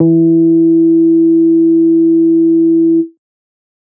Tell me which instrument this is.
synthesizer bass